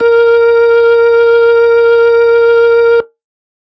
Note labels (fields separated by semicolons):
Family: organ; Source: electronic; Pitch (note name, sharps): A#4; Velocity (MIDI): 75; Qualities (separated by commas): distorted